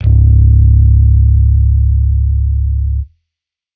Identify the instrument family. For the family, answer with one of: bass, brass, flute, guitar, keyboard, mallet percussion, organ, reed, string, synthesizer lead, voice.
bass